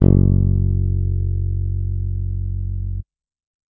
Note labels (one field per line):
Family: bass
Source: electronic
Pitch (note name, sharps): F#1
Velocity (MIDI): 100